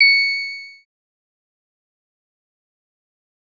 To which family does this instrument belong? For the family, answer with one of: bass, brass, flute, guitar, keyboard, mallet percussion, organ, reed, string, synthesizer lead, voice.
synthesizer lead